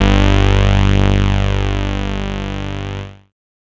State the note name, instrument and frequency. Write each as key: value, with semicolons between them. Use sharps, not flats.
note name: G1; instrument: synthesizer bass; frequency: 49 Hz